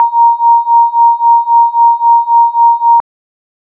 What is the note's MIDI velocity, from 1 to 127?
50